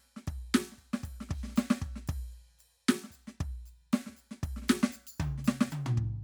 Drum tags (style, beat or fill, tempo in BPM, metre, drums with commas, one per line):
funk
beat
115 BPM
4/4
crash, ride, percussion, snare, mid tom, floor tom, kick